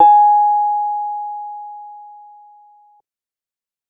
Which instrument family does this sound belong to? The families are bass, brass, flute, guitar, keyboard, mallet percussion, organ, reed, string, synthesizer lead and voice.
keyboard